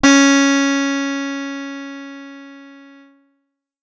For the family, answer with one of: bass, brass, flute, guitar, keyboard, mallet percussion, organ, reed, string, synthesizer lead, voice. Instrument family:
guitar